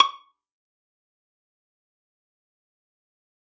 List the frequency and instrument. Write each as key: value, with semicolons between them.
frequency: 1109 Hz; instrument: acoustic string instrument